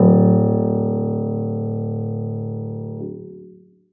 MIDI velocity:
25